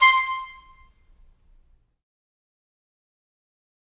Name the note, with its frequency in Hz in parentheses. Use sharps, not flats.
C6 (1047 Hz)